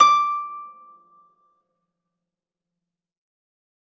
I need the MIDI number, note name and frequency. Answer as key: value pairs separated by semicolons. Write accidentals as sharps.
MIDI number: 86; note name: D6; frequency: 1175 Hz